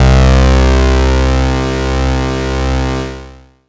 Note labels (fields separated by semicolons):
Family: bass; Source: synthesizer; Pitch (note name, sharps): C2; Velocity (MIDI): 75; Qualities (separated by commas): bright, distorted, long release